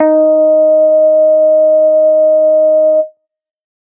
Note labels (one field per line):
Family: bass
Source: synthesizer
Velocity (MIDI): 50